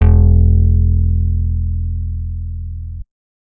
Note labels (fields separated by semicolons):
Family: guitar; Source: acoustic; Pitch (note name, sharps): E1; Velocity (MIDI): 50